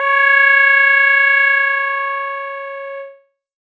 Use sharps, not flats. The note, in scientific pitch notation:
C#5